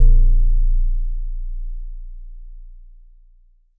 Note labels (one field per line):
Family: mallet percussion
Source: acoustic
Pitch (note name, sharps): A#0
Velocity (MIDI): 50